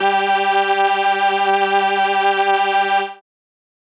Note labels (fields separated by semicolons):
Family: keyboard; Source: synthesizer; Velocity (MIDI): 25; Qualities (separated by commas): bright